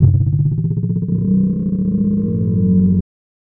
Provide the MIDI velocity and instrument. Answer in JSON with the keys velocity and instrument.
{"velocity": 127, "instrument": "synthesizer voice"}